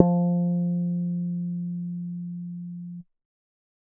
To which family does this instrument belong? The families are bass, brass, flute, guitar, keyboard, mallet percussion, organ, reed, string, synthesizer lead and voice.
bass